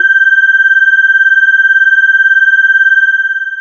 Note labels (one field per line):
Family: bass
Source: synthesizer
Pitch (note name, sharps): G6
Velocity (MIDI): 75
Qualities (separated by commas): long release